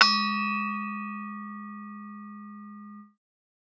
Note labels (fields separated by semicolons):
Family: mallet percussion; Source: acoustic; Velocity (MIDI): 100